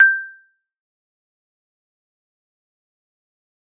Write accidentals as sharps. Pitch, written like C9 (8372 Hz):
G6 (1568 Hz)